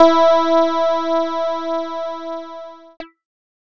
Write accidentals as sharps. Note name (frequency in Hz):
E4 (329.6 Hz)